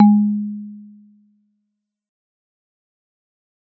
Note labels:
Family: mallet percussion; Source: acoustic; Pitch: G#3; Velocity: 25; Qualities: dark, fast decay

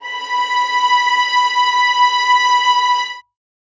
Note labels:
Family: string; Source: acoustic; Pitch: B5; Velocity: 25; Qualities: reverb

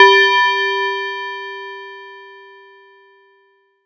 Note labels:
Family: mallet percussion; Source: acoustic; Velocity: 100; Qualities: multiphonic

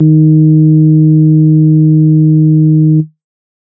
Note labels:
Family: organ; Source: electronic; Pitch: D#3; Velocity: 100; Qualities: dark

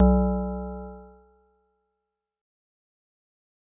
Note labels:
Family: mallet percussion; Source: acoustic; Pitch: B1; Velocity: 100; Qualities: fast decay

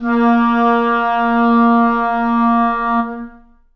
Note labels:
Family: reed; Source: acoustic; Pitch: A#3; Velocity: 50; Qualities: long release, reverb

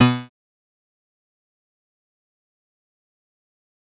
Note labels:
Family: bass; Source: synthesizer; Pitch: B2; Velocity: 25; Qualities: bright, distorted, fast decay, percussive

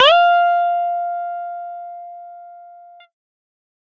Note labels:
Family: guitar; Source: electronic; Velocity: 127; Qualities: distorted

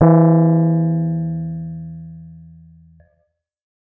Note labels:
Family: keyboard; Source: electronic; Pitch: E3; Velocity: 50; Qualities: distorted

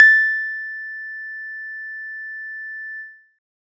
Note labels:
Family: guitar; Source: synthesizer; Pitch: A6; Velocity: 100

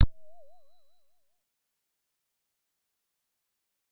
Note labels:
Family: bass; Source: synthesizer; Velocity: 50; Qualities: fast decay

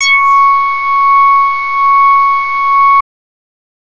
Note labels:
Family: bass; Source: synthesizer; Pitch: C#6; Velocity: 25; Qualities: distorted

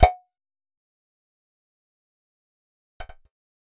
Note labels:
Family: bass; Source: synthesizer; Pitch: F#5; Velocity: 25; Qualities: fast decay, percussive

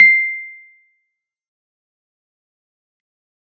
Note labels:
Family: keyboard; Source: electronic; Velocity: 75; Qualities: fast decay, percussive

